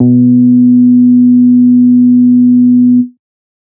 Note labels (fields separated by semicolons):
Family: bass; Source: synthesizer; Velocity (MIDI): 50